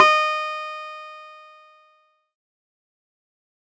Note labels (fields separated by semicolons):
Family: keyboard; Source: electronic; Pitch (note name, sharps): D#5; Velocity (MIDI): 50; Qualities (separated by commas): distorted, fast decay